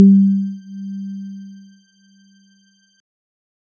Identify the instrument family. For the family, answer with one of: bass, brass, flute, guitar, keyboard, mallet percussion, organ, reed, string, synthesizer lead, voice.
keyboard